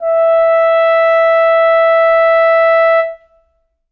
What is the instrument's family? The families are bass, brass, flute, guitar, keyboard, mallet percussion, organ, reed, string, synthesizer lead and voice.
reed